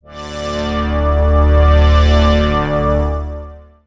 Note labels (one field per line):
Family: synthesizer lead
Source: synthesizer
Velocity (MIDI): 100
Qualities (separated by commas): bright, long release, non-linear envelope